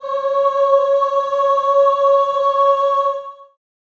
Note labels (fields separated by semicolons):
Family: voice; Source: acoustic; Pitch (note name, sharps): C#5; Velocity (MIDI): 25; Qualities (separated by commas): long release, reverb